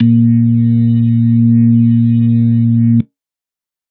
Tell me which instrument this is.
electronic organ